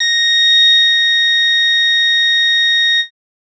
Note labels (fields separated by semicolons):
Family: bass; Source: synthesizer; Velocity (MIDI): 50; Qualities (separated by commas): bright, distorted